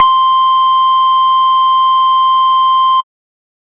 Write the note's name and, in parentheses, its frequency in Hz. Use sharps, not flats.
C6 (1047 Hz)